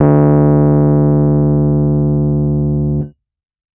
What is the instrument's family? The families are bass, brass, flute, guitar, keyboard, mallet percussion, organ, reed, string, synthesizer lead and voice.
keyboard